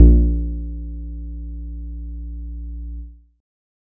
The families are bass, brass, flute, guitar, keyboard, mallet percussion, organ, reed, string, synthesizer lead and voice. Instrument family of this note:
guitar